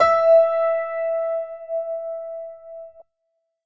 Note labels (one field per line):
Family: keyboard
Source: electronic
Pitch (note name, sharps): E5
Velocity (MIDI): 127